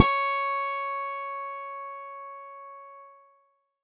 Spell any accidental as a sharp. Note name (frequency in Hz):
C#5 (554.4 Hz)